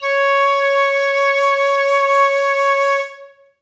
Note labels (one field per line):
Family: flute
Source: acoustic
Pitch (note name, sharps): C#5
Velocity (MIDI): 127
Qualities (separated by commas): reverb